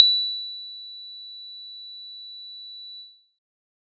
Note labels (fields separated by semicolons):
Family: guitar; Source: synthesizer; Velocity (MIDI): 100